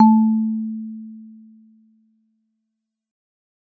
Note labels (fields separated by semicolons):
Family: mallet percussion; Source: acoustic; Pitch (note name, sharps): A3; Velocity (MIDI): 100; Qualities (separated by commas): dark, reverb